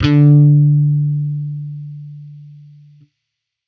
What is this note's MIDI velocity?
127